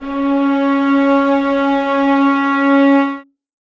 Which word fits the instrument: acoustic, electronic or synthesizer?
acoustic